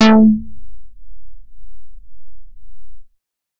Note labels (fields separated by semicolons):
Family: bass; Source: synthesizer; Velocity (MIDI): 127; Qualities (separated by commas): distorted